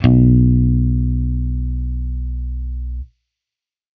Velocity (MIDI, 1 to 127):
100